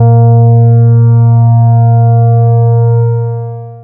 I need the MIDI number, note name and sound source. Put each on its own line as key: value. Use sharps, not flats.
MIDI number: 46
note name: A#2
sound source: synthesizer